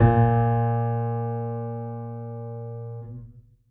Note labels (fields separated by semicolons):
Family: keyboard; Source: acoustic; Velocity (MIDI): 100; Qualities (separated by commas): reverb